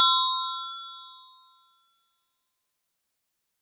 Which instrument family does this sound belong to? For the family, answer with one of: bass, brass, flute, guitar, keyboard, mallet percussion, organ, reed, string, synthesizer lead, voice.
mallet percussion